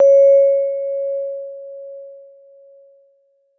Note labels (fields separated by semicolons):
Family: keyboard; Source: electronic; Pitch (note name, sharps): C#5; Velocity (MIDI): 50